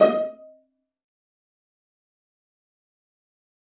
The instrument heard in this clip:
acoustic string instrument